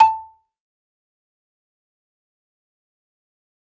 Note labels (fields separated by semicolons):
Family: mallet percussion; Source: acoustic; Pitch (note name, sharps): A5; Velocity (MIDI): 50; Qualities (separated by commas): fast decay, percussive, reverb